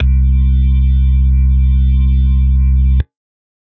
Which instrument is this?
electronic organ